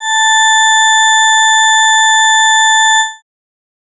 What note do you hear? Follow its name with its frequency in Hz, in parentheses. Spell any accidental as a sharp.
A5 (880 Hz)